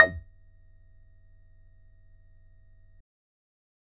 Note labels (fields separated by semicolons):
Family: bass; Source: synthesizer; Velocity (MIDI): 25; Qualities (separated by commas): distorted, percussive